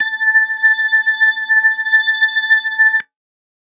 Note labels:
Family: organ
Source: electronic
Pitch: A6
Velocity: 127

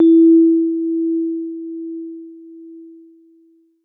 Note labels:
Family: keyboard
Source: electronic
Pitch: E4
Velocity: 75

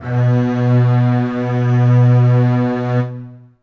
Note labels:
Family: string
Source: acoustic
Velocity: 100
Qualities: long release, reverb

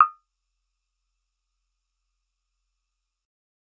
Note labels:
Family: bass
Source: synthesizer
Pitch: D#6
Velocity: 127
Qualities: percussive

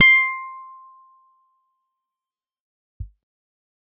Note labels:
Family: guitar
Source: electronic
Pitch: C6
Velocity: 75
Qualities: bright, distorted, fast decay, percussive

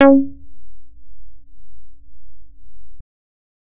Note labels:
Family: bass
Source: synthesizer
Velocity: 100

